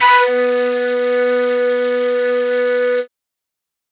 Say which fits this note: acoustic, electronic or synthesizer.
acoustic